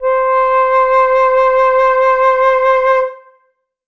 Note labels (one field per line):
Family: flute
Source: acoustic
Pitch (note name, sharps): C5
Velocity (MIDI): 100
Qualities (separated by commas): reverb